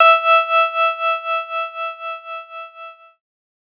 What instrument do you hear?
electronic keyboard